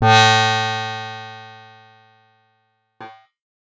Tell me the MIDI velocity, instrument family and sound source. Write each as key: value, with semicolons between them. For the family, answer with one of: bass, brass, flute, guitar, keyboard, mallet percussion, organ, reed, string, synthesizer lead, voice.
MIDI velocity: 100; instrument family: guitar; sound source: acoustic